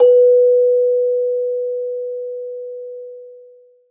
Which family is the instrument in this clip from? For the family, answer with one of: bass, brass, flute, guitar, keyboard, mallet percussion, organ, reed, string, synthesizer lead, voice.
mallet percussion